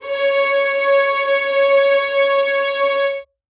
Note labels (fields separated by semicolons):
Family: string; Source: acoustic; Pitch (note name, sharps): C#5; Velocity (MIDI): 25; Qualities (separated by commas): reverb